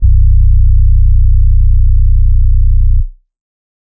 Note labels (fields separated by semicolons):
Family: keyboard; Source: electronic; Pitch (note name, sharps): B0; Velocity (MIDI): 25; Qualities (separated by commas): dark